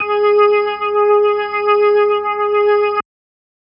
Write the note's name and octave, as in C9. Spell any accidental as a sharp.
G#4